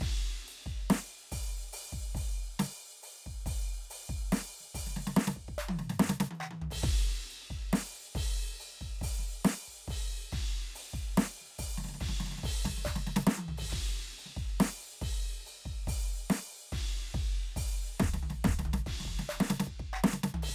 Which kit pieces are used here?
crash, ride, closed hi-hat, open hi-hat, hi-hat pedal, percussion, snare, high tom, mid tom, floor tom and kick